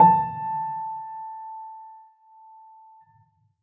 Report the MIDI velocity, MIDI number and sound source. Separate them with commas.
50, 81, acoustic